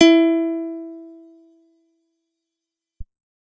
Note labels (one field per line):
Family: guitar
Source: acoustic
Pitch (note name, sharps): E4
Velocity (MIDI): 100